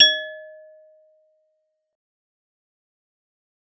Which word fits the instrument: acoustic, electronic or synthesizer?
acoustic